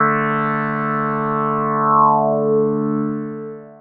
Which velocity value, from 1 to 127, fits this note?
75